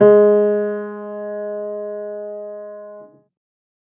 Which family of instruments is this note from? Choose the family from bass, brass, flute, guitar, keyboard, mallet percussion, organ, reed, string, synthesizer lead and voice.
keyboard